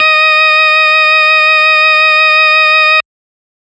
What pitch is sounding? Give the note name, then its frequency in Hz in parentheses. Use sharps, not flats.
D#5 (622.3 Hz)